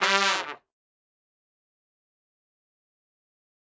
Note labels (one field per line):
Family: brass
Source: acoustic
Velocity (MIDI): 75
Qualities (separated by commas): fast decay, reverb